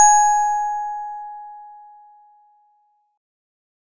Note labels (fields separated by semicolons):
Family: organ; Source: electronic; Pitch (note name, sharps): G#5; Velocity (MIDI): 25; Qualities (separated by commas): bright